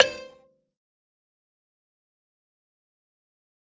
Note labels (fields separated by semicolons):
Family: mallet percussion; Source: acoustic; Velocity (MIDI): 100; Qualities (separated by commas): distorted, fast decay, percussive, reverb